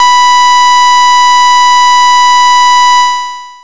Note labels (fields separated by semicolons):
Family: bass; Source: synthesizer; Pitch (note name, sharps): B5; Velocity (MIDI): 100; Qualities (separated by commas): bright, distorted, long release